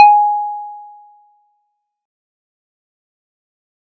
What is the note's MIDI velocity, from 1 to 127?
50